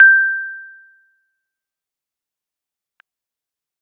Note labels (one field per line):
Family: keyboard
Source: electronic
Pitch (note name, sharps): G6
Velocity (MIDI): 25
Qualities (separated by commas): fast decay, percussive